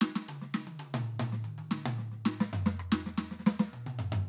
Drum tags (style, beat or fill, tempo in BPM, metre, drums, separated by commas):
funk, fill, 112 BPM, 4/4, snare, cross-stick, high tom, mid tom, floor tom